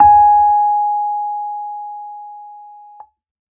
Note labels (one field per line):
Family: keyboard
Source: electronic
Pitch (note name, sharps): G#5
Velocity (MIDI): 50